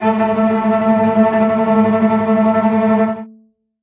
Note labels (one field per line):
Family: string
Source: acoustic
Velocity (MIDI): 50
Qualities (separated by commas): non-linear envelope, reverb